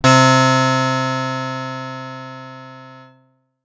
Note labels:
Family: guitar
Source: acoustic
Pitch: C3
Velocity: 100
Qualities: bright, distorted

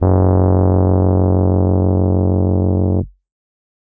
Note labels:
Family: keyboard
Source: electronic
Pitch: F#1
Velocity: 127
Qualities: distorted

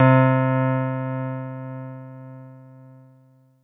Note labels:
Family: keyboard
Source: electronic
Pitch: C3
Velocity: 75

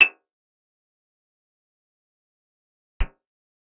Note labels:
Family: guitar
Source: acoustic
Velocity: 25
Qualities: fast decay, percussive, reverb

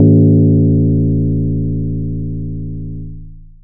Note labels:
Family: mallet percussion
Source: acoustic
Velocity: 127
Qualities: distorted, long release

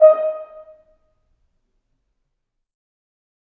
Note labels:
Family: brass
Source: acoustic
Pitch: D#5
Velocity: 50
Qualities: fast decay, percussive, reverb

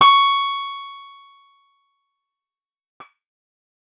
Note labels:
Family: guitar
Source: acoustic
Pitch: C#6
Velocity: 50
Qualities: bright, distorted, fast decay

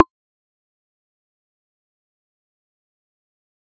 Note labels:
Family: mallet percussion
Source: acoustic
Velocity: 75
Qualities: fast decay, percussive

